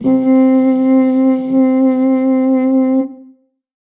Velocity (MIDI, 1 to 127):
25